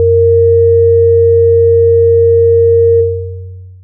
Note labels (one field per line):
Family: synthesizer lead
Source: synthesizer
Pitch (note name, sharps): F#2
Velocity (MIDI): 127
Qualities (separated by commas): long release